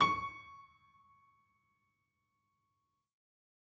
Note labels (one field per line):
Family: keyboard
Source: acoustic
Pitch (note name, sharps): C#6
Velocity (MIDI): 127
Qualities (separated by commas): fast decay, percussive